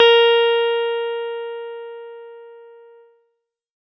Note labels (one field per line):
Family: keyboard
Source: electronic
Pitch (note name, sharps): A#4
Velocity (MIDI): 127